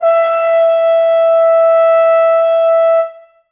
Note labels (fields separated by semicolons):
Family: brass; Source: acoustic; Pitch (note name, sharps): E5; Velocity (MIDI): 127; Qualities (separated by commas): reverb